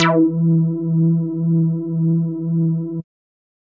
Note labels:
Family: bass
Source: synthesizer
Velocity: 127

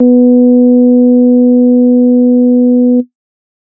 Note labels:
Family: organ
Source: electronic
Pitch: B3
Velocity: 75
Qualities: dark

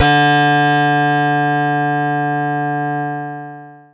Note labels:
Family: keyboard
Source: electronic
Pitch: D3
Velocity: 75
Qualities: bright, long release

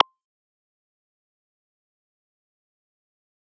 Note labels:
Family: bass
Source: synthesizer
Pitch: C6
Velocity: 127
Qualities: fast decay, percussive

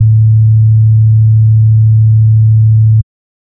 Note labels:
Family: bass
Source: synthesizer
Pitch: A2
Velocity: 25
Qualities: dark

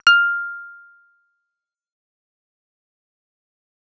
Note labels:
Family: bass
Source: synthesizer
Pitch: F6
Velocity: 25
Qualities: fast decay

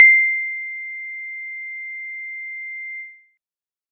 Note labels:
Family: guitar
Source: synthesizer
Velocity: 127

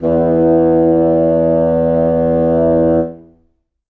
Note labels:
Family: reed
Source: acoustic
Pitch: E2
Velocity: 50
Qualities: reverb

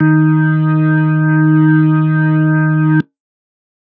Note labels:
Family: organ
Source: electronic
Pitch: D#3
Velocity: 100

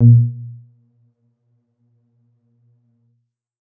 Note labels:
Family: keyboard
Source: electronic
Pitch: A#2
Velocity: 75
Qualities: dark, percussive, reverb

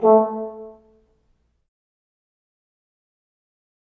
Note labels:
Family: brass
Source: acoustic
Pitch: A3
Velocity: 25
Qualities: dark, fast decay, reverb

